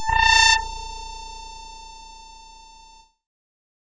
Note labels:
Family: keyboard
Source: synthesizer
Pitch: A5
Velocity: 75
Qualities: bright, distorted

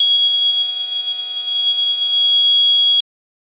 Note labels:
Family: organ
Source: electronic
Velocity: 25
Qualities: bright

